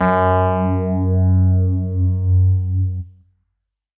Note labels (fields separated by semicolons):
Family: keyboard; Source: electronic; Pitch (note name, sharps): F#2; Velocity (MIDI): 100; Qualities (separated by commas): distorted